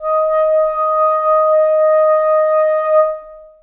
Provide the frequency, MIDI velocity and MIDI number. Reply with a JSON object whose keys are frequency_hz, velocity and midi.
{"frequency_hz": 622.3, "velocity": 50, "midi": 75}